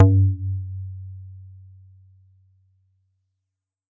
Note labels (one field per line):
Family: mallet percussion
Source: acoustic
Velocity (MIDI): 127